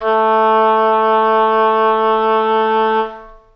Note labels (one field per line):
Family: reed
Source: acoustic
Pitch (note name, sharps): A3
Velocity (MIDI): 25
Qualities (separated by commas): reverb